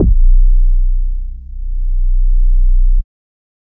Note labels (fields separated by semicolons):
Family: bass; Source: synthesizer; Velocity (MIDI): 50